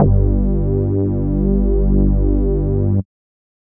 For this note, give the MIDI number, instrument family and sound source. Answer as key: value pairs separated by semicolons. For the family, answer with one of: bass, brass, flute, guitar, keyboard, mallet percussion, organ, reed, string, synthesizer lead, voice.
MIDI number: 31; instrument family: bass; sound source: synthesizer